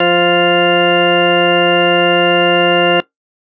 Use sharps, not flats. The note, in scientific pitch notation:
F3